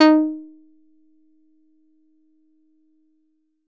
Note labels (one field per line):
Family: guitar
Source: synthesizer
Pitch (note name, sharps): D#4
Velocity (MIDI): 100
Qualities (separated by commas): percussive